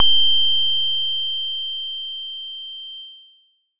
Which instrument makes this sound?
synthesizer bass